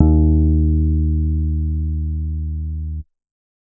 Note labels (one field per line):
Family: bass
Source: synthesizer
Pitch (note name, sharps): D#2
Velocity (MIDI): 127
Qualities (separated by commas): dark, reverb